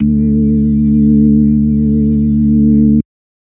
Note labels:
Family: organ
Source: electronic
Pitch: D2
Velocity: 25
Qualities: dark

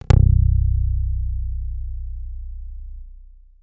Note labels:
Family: guitar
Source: electronic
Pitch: B0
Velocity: 127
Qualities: long release

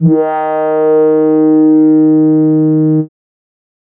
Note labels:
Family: keyboard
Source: synthesizer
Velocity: 127

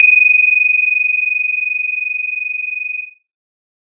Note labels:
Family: synthesizer lead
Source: synthesizer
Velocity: 127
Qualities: distorted

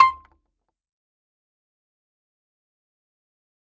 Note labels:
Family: mallet percussion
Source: acoustic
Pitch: C6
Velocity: 75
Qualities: fast decay, percussive, reverb

